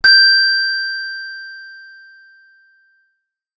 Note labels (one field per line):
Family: guitar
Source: acoustic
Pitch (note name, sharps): G6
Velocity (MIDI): 100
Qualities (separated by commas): bright, distorted